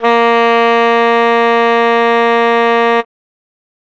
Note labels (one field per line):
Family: reed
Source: acoustic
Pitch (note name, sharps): A#3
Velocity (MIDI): 50